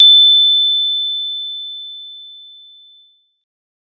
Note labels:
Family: mallet percussion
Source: acoustic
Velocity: 75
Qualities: bright

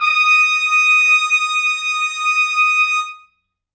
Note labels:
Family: brass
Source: acoustic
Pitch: D#6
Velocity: 25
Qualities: reverb

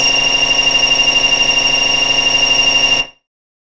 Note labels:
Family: bass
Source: synthesizer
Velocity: 100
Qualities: bright, distorted

